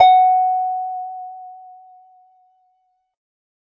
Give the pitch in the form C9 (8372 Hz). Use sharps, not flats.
F#5 (740 Hz)